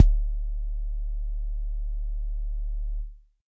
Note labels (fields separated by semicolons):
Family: keyboard; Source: electronic; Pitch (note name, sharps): D1; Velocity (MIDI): 100; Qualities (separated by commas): dark